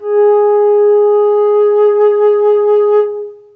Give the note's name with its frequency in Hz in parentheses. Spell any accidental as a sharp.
G#4 (415.3 Hz)